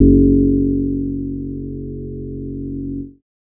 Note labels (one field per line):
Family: bass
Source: synthesizer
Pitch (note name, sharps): F#1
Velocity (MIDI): 75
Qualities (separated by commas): dark